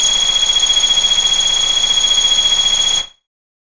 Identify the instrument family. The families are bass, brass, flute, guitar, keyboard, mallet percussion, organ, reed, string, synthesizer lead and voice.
bass